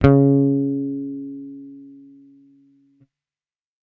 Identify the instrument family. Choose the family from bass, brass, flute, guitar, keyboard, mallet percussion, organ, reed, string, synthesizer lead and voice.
bass